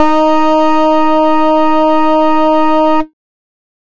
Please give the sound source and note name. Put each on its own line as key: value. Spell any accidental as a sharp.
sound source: synthesizer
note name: D#4